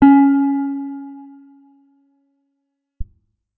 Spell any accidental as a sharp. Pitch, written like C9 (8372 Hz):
C#4 (277.2 Hz)